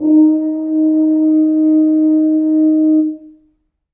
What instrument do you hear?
acoustic brass instrument